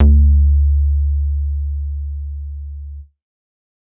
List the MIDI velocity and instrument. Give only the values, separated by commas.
75, synthesizer bass